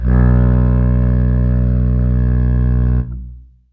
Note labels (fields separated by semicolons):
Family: reed; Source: acoustic; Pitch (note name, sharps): B1; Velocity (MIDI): 75; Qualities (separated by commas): long release, reverb